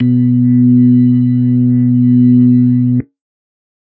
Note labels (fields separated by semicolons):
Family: organ; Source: electronic; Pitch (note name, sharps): B2; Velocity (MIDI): 75